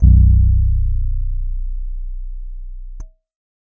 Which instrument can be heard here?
electronic keyboard